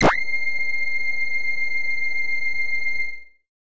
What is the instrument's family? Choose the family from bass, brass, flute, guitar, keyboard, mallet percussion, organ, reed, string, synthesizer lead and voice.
bass